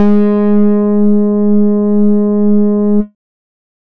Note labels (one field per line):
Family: bass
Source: synthesizer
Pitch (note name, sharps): G#3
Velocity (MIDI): 50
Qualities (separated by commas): distorted, multiphonic, tempo-synced